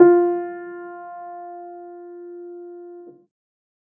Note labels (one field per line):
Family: keyboard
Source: acoustic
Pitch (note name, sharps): F4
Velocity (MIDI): 25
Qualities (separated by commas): reverb